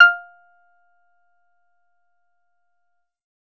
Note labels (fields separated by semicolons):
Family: bass; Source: synthesizer; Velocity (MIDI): 75; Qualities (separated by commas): percussive